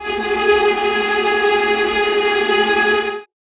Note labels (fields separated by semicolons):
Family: string; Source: acoustic; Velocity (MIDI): 25; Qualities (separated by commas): bright, non-linear envelope, reverb